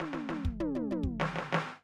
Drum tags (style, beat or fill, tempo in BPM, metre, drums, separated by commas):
Purdie shuffle, fill, 130 BPM, 4/4, hi-hat pedal, snare, high tom, floor tom, kick